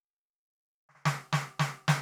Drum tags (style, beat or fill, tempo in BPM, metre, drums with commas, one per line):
Afro-Cuban rumba
fill
110 BPM
4/4
snare